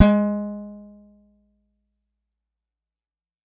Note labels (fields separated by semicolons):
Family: guitar; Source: acoustic; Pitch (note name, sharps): G#3; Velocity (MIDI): 100; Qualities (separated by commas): fast decay